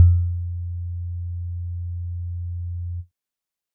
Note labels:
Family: keyboard; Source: electronic; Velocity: 25

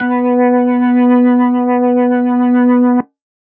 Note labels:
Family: organ; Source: electronic; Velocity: 75; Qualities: distorted

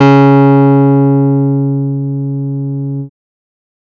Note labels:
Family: bass; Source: synthesizer; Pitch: C#3; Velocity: 75; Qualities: distorted

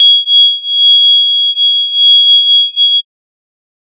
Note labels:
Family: mallet percussion; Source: synthesizer; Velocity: 25; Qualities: bright, multiphonic, non-linear envelope

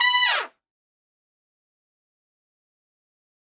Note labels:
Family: brass; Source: acoustic; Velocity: 75; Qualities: bright, fast decay, reverb

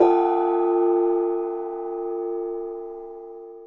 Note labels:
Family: mallet percussion; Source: acoustic; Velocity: 75; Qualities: long release

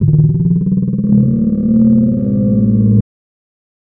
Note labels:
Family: voice; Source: synthesizer; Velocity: 100; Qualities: distorted

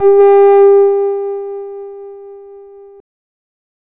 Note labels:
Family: bass; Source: synthesizer; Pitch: G4; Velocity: 100; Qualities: distorted, non-linear envelope

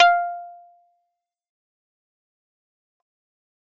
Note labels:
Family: keyboard; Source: electronic; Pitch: F5; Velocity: 100; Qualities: distorted, fast decay, percussive

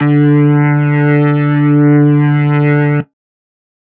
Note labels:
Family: organ; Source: electronic; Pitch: D3; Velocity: 100

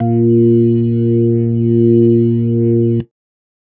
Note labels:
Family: organ; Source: electronic; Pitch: A#2; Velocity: 127

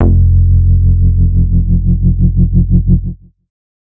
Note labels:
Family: bass; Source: synthesizer; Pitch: F1; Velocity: 75; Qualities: distorted

